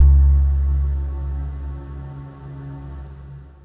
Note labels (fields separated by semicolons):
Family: guitar; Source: electronic; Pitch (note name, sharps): C#2; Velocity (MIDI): 25; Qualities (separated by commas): dark, long release